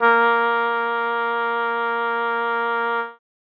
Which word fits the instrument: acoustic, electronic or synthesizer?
acoustic